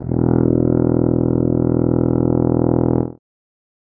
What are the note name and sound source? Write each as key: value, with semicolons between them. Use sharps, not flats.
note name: E1; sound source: acoustic